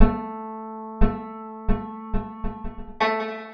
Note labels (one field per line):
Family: guitar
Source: acoustic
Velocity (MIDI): 75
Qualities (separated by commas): percussive, reverb